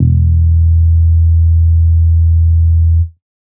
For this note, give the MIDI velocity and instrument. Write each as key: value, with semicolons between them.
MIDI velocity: 75; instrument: synthesizer bass